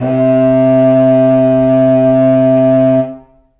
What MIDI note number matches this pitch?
48